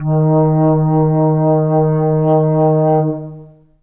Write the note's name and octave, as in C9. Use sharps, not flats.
D#3